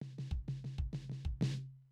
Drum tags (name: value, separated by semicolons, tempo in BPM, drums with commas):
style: jazz; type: fill; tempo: 125 BPM; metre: 4/4; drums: snare, floor tom, kick